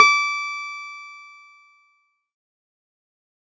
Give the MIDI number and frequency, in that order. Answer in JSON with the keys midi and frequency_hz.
{"midi": 86, "frequency_hz": 1175}